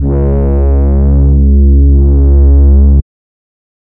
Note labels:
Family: reed; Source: synthesizer; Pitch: C#2; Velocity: 25; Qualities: distorted, non-linear envelope

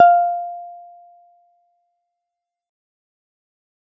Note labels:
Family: keyboard; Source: electronic; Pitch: F5; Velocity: 25; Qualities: fast decay

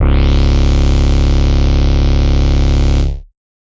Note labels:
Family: bass; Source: synthesizer; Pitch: C#1; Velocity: 75; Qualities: bright, distorted

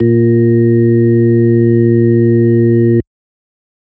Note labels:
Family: organ; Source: electronic; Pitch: A#2; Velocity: 75

